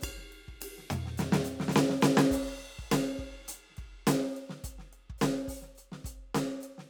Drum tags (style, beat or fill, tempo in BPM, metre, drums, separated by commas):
rock, beat, 105 BPM, 4/4, crash, ride, ride bell, closed hi-hat, open hi-hat, hi-hat pedal, snare, cross-stick, mid tom, kick